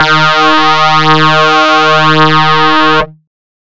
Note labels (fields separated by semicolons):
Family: bass; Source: synthesizer; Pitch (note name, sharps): D#3; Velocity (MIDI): 127; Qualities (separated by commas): bright, distorted